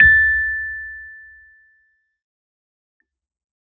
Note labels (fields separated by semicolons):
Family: keyboard; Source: electronic; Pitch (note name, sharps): A6; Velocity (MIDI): 127; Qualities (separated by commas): fast decay